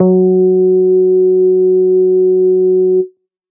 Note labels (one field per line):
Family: bass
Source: synthesizer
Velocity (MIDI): 50